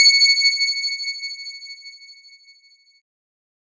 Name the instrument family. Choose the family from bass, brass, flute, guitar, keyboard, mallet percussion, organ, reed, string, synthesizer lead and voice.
keyboard